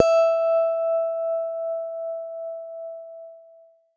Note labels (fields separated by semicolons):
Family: guitar; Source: electronic; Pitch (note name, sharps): E5; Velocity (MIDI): 100; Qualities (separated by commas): reverb